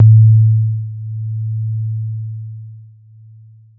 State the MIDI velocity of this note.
100